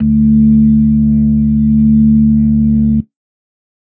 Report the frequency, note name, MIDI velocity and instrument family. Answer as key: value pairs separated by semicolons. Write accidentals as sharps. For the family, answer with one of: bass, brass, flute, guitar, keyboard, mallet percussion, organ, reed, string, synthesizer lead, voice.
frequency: 73.42 Hz; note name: D2; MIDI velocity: 75; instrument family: organ